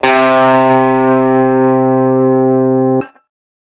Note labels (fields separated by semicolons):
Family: guitar; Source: electronic; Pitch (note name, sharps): C3; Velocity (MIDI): 100; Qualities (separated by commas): distorted